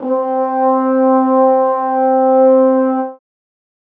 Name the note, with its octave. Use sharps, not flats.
C4